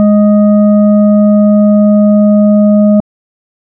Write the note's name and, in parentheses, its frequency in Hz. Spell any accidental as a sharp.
G#3 (207.7 Hz)